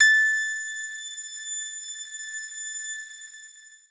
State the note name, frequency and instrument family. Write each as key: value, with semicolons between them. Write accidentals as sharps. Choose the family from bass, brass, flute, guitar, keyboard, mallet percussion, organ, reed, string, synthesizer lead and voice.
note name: A6; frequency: 1760 Hz; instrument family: guitar